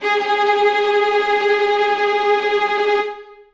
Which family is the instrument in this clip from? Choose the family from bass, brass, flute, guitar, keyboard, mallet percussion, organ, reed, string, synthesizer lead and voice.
string